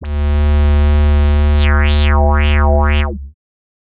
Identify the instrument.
synthesizer bass